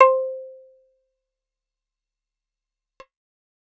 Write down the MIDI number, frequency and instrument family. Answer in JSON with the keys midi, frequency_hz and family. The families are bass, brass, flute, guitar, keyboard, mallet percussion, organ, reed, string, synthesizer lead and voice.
{"midi": 72, "frequency_hz": 523.3, "family": "guitar"}